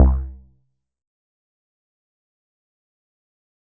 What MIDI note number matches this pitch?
36